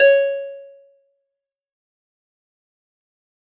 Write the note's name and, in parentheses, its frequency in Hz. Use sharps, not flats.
C#5 (554.4 Hz)